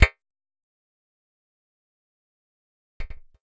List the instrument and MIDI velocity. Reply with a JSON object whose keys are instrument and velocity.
{"instrument": "synthesizer bass", "velocity": 25}